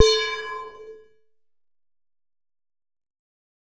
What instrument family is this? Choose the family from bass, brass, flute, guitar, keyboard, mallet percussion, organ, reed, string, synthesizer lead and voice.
bass